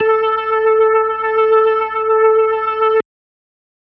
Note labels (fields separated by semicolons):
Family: organ; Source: electronic; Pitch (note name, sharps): A4; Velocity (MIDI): 75